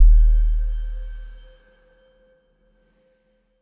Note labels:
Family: mallet percussion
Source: electronic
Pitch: D#1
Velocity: 25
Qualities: bright, non-linear envelope

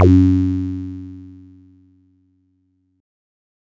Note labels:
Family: bass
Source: synthesizer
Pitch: F#2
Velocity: 100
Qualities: bright, distorted

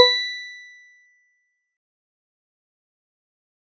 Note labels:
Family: mallet percussion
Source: acoustic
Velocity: 75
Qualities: fast decay, percussive

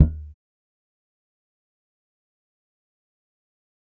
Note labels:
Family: bass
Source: electronic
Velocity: 25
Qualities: fast decay, percussive

